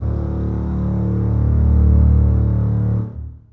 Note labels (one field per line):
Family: string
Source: acoustic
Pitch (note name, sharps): D1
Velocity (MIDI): 100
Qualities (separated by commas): long release, reverb